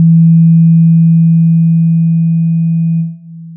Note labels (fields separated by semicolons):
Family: synthesizer lead; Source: synthesizer; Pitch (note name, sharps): E3; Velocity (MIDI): 25; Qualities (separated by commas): dark, long release